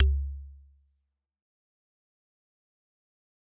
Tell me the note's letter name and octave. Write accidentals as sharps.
C#2